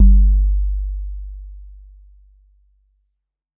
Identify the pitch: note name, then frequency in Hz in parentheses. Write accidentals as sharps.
G1 (49 Hz)